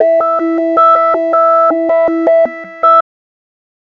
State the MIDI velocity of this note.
25